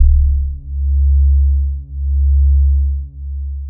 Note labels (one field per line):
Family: bass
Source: synthesizer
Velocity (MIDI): 25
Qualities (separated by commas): long release